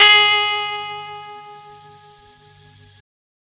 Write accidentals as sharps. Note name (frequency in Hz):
G#4 (415.3 Hz)